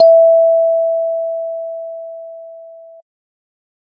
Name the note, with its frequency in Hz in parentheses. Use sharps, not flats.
E5 (659.3 Hz)